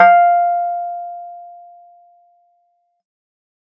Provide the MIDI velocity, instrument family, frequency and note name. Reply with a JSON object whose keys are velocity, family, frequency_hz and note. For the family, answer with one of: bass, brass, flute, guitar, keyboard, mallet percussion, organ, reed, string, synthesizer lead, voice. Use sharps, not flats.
{"velocity": 100, "family": "keyboard", "frequency_hz": 698.5, "note": "F5"}